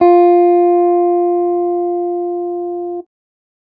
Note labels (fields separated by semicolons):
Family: guitar; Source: electronic; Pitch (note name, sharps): F4; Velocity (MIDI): 25